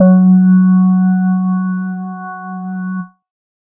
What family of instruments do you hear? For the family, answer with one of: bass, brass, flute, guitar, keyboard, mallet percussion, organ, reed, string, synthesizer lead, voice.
organ